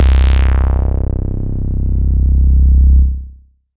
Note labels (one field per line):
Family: bass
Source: synthesizer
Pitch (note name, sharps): C1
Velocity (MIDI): 75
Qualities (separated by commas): bright, distorted